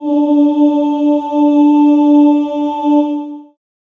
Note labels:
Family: voice; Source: acoustic; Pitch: D4; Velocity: 127; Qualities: dark, long release, reverb

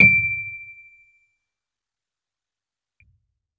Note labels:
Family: keyboard; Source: electronic; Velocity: 100; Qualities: fast decay, percussive

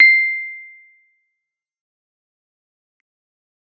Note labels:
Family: keyboard; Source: electronic; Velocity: 100; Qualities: fast decay, percussive

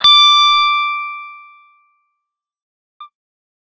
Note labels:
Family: guitar; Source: electronic; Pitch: D6; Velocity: 50; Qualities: fast decay

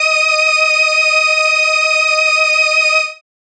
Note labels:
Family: keyboard; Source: synthesizer; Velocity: 25; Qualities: bright

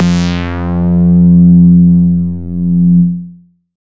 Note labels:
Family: bass; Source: synthesizer; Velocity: 75; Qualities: bright, distorted, long release

